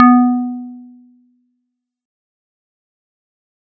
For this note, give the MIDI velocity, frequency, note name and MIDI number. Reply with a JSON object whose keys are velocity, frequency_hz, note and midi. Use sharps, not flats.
{"velocity": 127, "frequency_hz": 246.9, "note": "B3", "midi": 59}